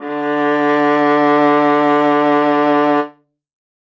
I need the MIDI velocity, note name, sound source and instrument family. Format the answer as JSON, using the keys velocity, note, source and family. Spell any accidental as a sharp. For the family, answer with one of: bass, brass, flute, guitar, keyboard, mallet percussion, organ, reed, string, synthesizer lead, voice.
{"velocity": 75, "note": "D3", "source": "acoustic", "family": "string"}